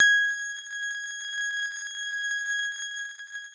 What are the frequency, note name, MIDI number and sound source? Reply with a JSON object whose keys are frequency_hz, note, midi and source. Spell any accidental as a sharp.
{"frequency_hz": 1661, "note": "G#6", "midi": 92, "source": "electronic"}